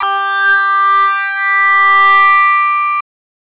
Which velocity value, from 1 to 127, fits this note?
100